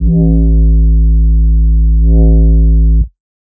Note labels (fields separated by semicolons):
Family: bass; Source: synthesizer; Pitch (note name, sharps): A1; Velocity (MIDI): 127; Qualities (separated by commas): dark